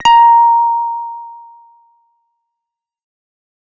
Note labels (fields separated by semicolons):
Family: bass; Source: synthesizer; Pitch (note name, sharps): A#5; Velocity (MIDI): 50; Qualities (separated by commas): distorted, fast decay